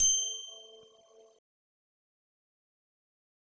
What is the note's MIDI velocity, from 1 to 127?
127